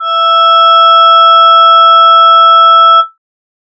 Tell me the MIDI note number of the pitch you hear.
76